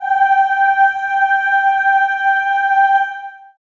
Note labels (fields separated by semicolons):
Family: voice; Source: acoustic; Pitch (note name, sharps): G5; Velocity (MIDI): 127; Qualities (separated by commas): long release, reverb